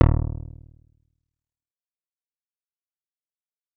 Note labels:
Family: bass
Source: synthesizer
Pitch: D#1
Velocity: 25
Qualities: fast decay, percussive

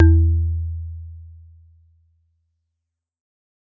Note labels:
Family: mallet percussion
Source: acoustic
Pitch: E2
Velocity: 127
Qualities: dark

